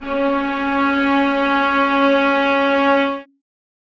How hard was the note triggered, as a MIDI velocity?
25